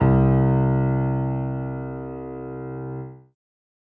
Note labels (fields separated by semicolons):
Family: keyboard; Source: acoustic; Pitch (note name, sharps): C2; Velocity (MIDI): 75